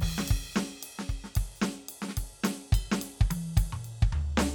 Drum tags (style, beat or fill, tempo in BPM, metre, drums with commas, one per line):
swing
beat
110 BPM
4/4
crash, ride, ride bell, hi-hat pedal, snare, high tom, mid tom, floor tom, kick